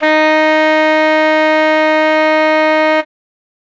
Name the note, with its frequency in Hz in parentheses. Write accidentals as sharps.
D#4 (311.1 Hz)